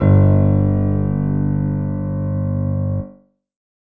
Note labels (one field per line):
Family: keyboard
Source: electronic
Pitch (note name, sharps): G1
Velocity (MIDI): 50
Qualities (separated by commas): reverb